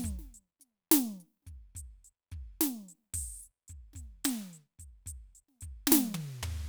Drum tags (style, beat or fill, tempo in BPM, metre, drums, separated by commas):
blues shuffle, beat, 72 BPM, 4/4, closed hi-hat, open hi-hat, hi-hat pedal, snare, mid tom, floor tom, kick